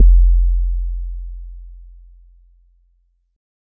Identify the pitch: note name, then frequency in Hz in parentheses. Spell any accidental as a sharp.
F1 (43.65 Hz)